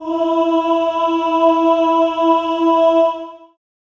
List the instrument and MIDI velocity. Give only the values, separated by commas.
acoustic voice, 25